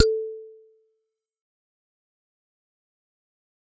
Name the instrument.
acoustic mallet percussion instrument